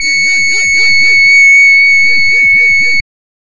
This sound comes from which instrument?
synthesizer reed instrument